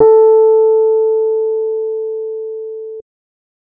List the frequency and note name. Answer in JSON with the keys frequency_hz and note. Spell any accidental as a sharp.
{"frequency_hz": 440, "note": "A4"}